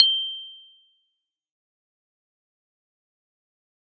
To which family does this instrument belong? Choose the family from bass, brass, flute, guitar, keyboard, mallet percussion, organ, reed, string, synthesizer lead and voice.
keyboard